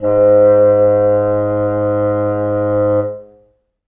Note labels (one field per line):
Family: reed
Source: acoustic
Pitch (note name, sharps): G#2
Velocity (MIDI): 50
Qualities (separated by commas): reverb